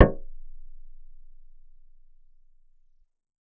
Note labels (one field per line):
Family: bass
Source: synthesizer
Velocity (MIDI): 127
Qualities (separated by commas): reverb